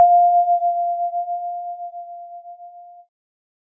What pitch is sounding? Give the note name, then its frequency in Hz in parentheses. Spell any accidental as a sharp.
F5 (698.5 Hz)